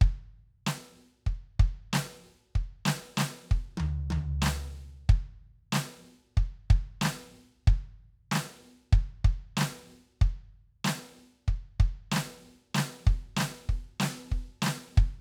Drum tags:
rock, beat, 94 BPM, 4/4, snare, high tom, floor tom, kick

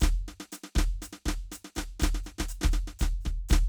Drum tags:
march, beat, 120 BPM, 4/4, hi-hat pedal, snare, kick

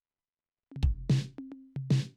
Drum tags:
Afro-Cuban rumba, fill, 110 BPM, 4/4, snare, high tom, floor tom, kick

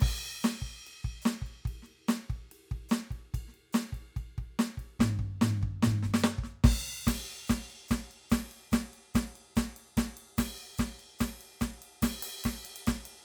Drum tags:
rock, beat, 145 BPM, 4/4, crash, ride, ride bell, hi-hat pedal, snare, floor tom, kick

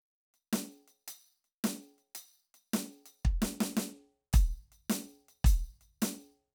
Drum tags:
rock, beat, 110 BPM, 4/4, closed hi-hat, snare, kick

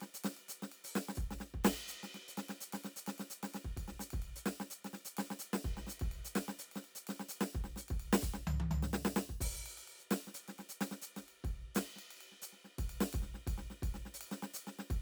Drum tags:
linear jazz, beat, 128 BPM, 4/4, ride, open hi-hat, hi-hat pedal, snare, high tom, floor tom, kick

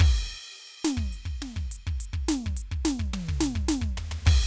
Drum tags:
hip-hop, fill, 140 BPM, 4/4, crash, closed hi-hat, hi-hat pedal, snare, high tom, floor tom, kick

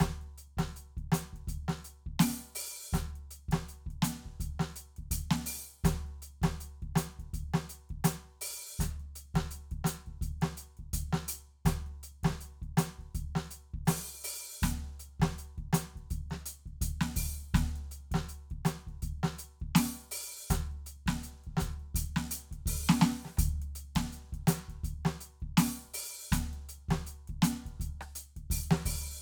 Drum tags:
New Orleans funk, beat, 82 BPM, 4/4, closed hi-hat, open hi-hat, hi-hat pedal, snare, cross-stick, kick

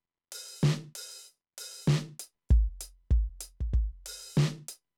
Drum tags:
funk, beat, 96 BPM, 4/4, closed hi-hat, open hi-hat, hi-hat pedal, snare, kick

